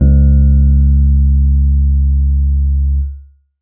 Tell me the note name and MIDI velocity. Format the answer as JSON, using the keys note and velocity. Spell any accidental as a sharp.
{"note": "C#2", "velocity": 25}